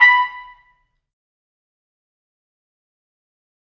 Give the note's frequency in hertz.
987.8 Hz